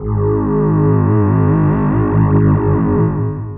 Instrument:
synthesizer voice